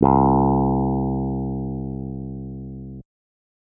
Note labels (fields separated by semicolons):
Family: keyboard; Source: electronic; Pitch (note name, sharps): C2; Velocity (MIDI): 75